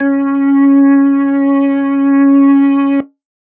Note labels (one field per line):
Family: organ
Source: electronic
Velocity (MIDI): 127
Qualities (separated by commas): distorted